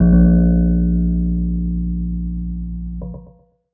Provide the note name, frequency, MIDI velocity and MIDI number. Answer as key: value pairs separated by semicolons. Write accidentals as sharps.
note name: A#1; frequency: 58.27 Hz; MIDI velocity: 25; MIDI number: 34